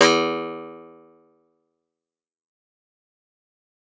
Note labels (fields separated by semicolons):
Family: guitar; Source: acoustic; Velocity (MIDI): 127; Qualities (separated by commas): bright, fast decay